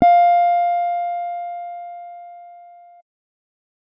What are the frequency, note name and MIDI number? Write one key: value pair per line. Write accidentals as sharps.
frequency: 698.5 Hz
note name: F5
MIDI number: 77